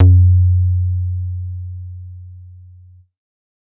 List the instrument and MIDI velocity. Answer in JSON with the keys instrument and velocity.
{"instrument": "synthesizer bass", "velocity": 50}